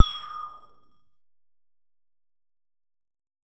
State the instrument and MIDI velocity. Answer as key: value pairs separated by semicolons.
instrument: synthesizer bass; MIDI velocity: 50